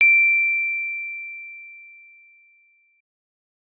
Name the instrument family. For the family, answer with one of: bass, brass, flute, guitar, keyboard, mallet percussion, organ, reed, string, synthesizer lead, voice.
keyboard